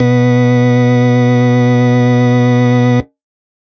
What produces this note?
electronic organ